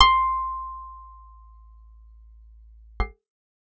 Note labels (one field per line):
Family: guitar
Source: acoustic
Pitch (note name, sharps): C6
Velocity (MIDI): 100